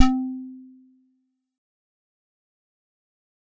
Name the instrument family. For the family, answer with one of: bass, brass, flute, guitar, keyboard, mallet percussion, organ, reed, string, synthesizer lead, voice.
keyboard